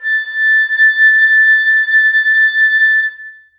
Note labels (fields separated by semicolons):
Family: flute; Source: acoustic; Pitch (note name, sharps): A6; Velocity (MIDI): 75; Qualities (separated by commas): reverb